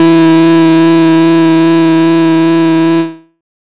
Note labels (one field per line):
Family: bass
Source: synthesizer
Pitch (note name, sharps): E3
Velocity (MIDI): 127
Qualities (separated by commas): bright, distorted, non-linear envelope